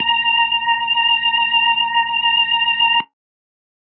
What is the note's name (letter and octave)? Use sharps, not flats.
A#5